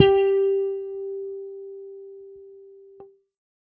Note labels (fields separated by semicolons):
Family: bass; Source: electronic; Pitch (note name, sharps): G4; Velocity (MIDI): 75